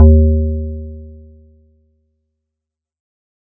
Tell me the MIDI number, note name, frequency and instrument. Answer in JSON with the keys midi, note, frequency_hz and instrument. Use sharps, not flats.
{"midi": 39, "note": "D#2", "frequency_hz": 77.78, "instrument": "electronic keyboard"}